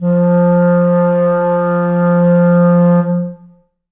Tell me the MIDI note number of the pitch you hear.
53